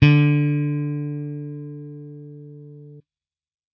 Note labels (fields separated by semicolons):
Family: bass; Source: electronic; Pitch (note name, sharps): D3; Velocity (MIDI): 100